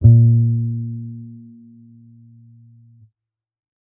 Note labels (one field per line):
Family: bass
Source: electronic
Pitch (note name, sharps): A#2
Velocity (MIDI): 50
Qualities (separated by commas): dark